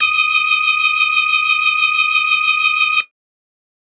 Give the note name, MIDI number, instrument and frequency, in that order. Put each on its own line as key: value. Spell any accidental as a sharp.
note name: D#6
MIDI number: 87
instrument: electronic organ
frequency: 1245 Hz